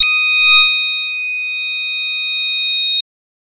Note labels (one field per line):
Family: voice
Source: synthesizer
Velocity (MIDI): 50